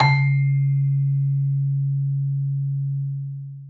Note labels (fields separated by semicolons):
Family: mallet percussion; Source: acoustic; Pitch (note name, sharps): C#3; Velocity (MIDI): 127; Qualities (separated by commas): long release, reverb